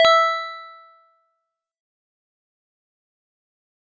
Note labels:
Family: mallet percussion; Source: acoustic; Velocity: 127; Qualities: fast decay, multiphonic

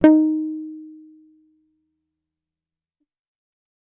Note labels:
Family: bass; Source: electronic; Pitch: D#4; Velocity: 127; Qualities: fast decay

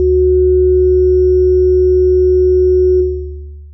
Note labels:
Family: synthesizer lead; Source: synthesizer; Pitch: D2; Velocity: 127; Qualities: long release

